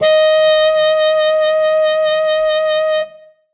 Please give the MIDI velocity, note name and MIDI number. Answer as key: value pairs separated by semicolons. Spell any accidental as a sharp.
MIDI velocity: 50; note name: D#5; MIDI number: 75